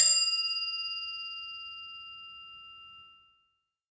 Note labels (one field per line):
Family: mallet percussion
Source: acoustic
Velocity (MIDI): 100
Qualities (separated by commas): bright, reverb